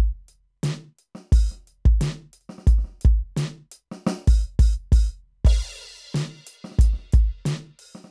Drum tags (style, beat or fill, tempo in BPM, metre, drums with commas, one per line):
rock
beat
88 BPM
4/4
crash, closed hi-hat, open hi-hat, hi-hat pedal, snare, kick